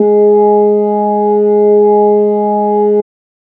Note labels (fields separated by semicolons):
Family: organ; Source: electronic; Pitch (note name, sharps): G#3; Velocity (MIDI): 127; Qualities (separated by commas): dark